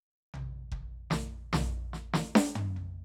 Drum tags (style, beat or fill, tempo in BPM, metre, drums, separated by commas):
rock, fill, 75 BPM, 4/4, snare, high tom, mid tom, floor tom, kick